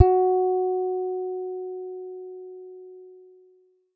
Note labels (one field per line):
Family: guitar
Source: acoustic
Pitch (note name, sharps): F#4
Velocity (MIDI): 50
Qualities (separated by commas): dark